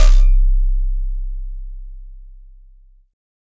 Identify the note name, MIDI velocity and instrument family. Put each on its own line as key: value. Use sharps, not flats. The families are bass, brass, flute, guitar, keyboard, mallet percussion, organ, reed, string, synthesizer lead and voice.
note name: C1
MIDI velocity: 75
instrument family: keyboard